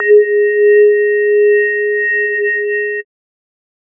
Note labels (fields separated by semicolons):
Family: mallet percussion; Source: synthesizer; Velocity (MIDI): 25; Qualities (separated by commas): multiphonic, non-linear envelope